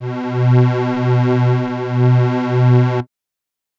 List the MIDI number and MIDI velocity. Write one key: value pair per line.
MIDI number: 47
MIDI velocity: 100